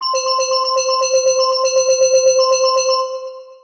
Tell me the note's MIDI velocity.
127